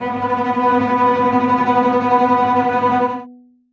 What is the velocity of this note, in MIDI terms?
50